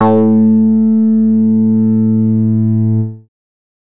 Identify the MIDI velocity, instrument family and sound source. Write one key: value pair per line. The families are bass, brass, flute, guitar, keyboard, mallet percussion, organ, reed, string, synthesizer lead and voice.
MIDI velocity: 75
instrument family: bass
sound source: synthesizer